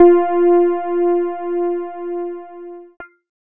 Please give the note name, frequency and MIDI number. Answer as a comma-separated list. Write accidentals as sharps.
F4, 349.2 Hz, 65